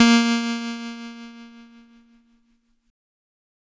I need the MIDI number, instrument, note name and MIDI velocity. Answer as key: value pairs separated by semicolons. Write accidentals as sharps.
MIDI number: 58; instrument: electronic keyboard; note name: A#3; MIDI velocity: 100